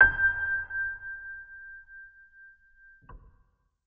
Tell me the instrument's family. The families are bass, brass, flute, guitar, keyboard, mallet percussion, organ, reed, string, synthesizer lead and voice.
organ